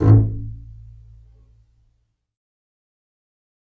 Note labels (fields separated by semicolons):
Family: string; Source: acoustic; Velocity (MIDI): 75; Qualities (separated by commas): fast decay, percussive, reverb